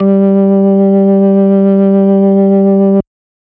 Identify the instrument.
electronic organ